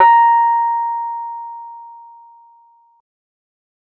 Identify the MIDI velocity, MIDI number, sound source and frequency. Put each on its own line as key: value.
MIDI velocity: 127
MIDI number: 82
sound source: electronic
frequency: 932.3 Hz